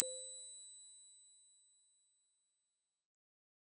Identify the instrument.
synthesizer bass